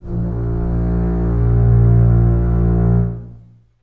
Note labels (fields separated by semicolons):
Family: string; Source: acoustic; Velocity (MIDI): 50; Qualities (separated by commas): long release, reverb